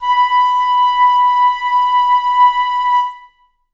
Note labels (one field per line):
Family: reed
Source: acoustic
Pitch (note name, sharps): B5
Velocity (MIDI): 50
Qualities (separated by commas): reverb